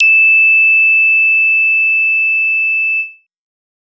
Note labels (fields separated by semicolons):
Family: bass; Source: synthesizer; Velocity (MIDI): 25; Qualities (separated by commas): bright, distorted